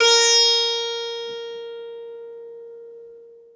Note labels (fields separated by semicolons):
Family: guitar; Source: acoustic; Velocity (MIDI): 25; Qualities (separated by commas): bright, multiphonic, reverb